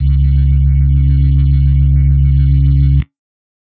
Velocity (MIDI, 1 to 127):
25